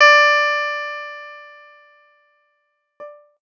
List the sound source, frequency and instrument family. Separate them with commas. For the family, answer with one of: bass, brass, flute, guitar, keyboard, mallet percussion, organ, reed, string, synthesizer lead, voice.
electronic, 587.3 Hz, guitar